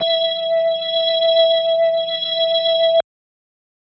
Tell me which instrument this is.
electronic organ